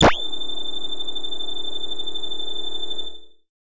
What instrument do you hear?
synthesizer bass